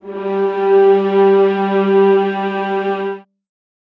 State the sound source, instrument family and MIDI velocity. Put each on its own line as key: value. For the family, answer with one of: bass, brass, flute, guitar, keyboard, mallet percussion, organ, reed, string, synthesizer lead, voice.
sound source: acoustic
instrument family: string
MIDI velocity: 75